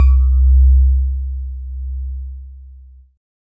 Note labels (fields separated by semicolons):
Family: keyboard; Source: electronic; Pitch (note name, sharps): C2; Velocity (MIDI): 100; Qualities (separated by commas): multiphonic